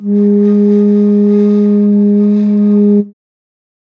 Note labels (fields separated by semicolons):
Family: flute; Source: acoustic; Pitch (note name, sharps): G#3; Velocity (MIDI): 75; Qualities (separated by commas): dark